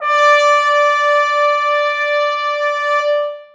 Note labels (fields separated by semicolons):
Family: brass; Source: acoustic; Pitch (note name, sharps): D5; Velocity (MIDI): 127; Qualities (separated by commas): bright, long release, reverb